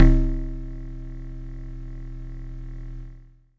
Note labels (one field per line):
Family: mallet percussion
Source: acoustic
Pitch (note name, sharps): C#1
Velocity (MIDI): 127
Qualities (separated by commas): distorted